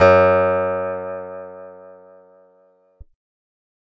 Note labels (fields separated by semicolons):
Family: guitar; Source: acoustic; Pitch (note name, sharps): F#2; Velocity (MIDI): 50